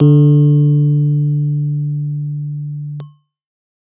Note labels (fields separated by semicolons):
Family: keyboard; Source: electronic; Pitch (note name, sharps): D3; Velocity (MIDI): 25; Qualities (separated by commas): dark